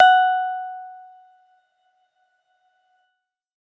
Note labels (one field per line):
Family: keyboard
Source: electronic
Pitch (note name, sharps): F#5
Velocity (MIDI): 127